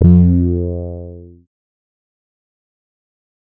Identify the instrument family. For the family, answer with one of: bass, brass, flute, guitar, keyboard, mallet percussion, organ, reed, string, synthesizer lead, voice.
bass